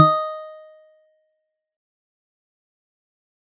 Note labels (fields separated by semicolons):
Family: mallet percussion; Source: acoustic; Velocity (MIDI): 127; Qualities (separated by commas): fast decay, percussive